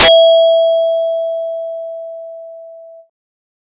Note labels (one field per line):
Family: bass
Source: synthesizer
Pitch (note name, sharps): E5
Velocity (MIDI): 127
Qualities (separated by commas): bright